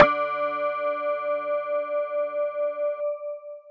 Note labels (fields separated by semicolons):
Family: mallet percussion; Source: electronic; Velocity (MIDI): 100; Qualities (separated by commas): long release